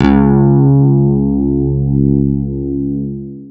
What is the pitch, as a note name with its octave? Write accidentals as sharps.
C#2